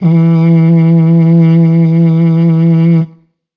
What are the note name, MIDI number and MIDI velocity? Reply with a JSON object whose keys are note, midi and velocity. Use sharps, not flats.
{"note": "E3", "midi": 52, "velocity": 75}